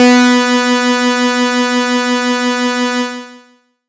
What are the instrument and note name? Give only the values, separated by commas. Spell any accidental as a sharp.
synthesizer bass, B3